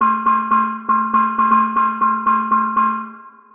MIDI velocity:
127